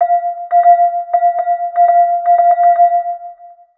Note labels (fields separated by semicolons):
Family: mallet percussion; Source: synthesizer; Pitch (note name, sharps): F5; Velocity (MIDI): 100; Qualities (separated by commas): long release, multiphonic, percussive, tempo-synced